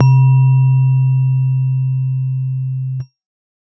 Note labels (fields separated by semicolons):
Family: keyboard; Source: electronic; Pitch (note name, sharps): C3; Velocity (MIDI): 100